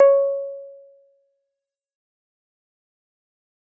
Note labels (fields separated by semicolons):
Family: keyboard; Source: electronic; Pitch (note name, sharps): C#5; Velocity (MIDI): 25; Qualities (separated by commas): fast decay